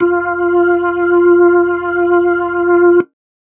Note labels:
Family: organ; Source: electronic; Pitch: F4; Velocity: 75

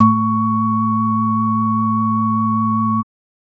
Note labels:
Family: organ; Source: electronic; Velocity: 127; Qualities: multiphonic

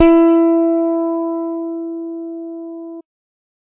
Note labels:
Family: bass; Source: electronic; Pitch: E4; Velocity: 50

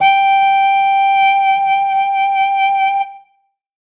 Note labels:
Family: brass; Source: acoustic; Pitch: G5; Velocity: 25

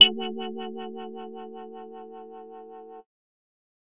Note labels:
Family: bass; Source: synthesizer; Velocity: 75; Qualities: distorted

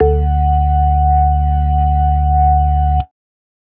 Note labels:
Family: organ; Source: electronic; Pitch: D2; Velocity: 25

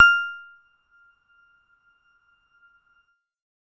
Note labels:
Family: keyboard; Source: electronic; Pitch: F6; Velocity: 100; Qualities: percussive, reverb

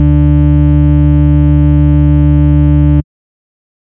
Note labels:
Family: bass; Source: synthesizer; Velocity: 127; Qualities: distorted

